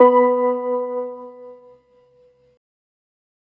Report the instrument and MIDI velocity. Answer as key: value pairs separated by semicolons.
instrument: electronic organ; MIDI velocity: 100